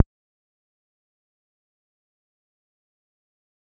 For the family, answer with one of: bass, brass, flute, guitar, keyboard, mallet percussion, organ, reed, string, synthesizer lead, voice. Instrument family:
bass